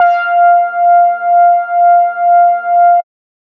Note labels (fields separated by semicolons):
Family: bass; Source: synthesizer; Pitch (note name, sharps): F5; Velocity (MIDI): 50